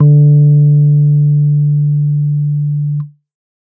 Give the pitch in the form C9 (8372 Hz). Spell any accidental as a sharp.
D3 (146.8 Hz)